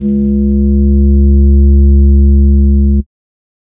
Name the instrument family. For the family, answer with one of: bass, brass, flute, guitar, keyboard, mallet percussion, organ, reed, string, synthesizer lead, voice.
flute